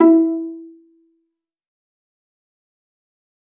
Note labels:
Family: string; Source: acoustic; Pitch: E4; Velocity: 100; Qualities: fast decay, percussive, reverb

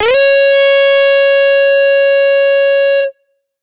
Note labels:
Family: guitar; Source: electronic; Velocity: 127; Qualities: bright, distorted

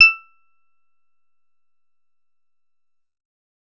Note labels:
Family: bass; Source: synthesizer; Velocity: 100; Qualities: percussive

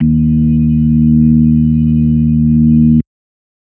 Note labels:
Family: organ; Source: electronic; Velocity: 127

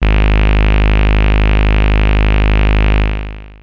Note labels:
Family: bass; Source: synthesizer; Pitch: G#1; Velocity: 75; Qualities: bright, distorted, long release

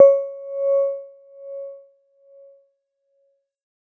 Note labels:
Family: mallet percussion; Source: electronic; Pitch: C#5; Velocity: 75

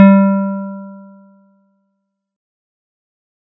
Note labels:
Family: keyboard; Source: electronic; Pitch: G3; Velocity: 50; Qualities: fast decay

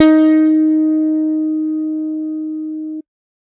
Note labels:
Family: bass; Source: electronic; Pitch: D#4; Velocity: 127; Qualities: bright

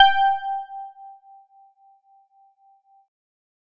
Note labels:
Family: keyboard; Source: electronic; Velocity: 100

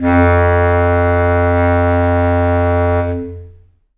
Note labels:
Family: reed; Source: acoustic; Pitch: F2; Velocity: 25; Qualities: long release, reverb

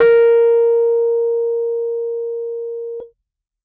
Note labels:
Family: keyboard; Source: electronic; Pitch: A#4; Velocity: 127

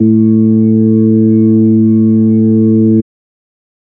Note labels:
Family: organ; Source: electronic; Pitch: A2; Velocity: 75; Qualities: dark

